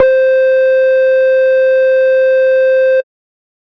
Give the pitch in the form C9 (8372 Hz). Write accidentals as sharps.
C5 (523.3 Hz)